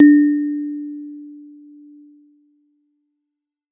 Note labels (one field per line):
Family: mallet percussion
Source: acoustic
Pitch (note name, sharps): D4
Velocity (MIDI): 127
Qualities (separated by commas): dark